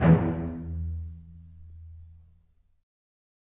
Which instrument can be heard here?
acoustic string instrument